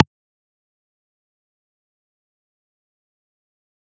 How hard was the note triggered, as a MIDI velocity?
100